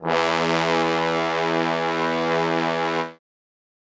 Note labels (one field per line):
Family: brass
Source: acoustic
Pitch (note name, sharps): E2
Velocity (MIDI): 127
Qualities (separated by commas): bright, reverb